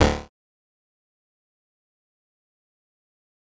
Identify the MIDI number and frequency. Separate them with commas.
26, 36.71 Hz